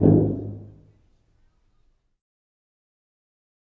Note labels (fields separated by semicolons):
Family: brass; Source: acoustic; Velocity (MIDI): 25; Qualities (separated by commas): dark, fast decay, reverb